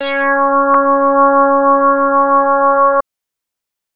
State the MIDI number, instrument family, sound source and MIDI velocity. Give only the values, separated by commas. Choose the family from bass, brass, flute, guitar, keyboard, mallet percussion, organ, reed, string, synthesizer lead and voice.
61, bass, synthesizer, 127